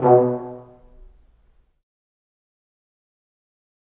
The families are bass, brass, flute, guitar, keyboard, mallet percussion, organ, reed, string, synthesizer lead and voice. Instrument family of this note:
brass